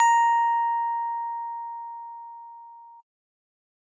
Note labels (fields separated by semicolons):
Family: keyboard; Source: acoustic; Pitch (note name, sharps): A#5; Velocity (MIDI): 100